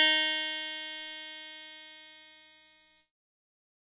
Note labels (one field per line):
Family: keyboard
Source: electronic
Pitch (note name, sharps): D#4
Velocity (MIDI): 100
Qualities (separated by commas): bright, distorted